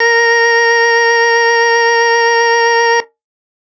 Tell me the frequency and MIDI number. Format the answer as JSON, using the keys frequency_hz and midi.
{"frequency_hz": 466.2, "midi": 70}